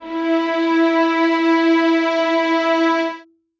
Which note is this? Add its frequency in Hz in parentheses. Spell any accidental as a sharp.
E4 (329.6 Hz)